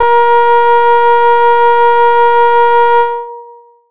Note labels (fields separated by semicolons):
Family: keyboard; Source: electronic; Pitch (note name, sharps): A#4; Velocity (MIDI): 127; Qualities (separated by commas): distorted, long release